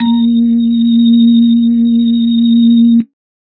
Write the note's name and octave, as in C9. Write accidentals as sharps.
A#3